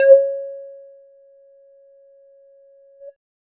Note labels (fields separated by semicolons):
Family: bass; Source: synthesizer; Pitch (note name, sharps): C#5; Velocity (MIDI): 25; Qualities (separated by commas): dark, distorted, percussive